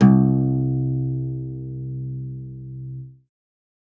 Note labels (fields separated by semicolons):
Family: guitar; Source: acoustic; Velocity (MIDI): 127; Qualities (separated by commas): reverb